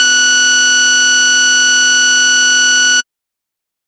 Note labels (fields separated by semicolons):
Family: bass; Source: synthesizer; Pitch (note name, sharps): F#6; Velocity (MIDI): 25; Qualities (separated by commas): bright, distorted